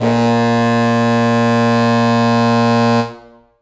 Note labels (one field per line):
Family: reed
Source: acoustic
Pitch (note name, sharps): A#2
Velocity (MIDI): 127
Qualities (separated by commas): distorted, reverb